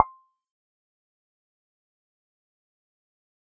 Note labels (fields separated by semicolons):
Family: bass; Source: synthesizer; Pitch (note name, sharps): C6; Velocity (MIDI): 50; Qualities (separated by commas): fast decay, percussive